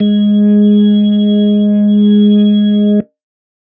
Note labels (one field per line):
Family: organ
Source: electronic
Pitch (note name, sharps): G#3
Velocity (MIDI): 75